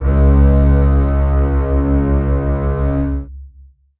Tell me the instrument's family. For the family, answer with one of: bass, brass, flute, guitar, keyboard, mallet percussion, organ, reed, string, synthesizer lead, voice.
string